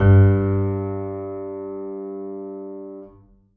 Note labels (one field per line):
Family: keyboard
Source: acoustic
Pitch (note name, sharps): G2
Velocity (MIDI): 100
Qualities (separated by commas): reverb